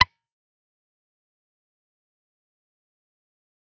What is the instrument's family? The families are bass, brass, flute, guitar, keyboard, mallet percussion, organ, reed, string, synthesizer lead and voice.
guitar